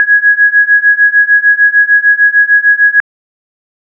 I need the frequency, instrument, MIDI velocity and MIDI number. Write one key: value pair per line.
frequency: 1661 Hz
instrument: electronic organ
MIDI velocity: 100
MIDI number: 92